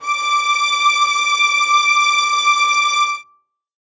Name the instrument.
acoustic string instrument